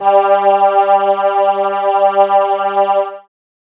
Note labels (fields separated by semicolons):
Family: keyboard; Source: synthesizer; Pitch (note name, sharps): G3; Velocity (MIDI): 127